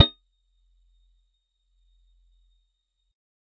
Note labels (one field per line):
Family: guitar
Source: acoustic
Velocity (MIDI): 75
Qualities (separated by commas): percussive